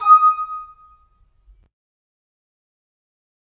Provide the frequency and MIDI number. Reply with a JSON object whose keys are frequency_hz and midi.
{"frequency_hz": 1245, "midi": 87}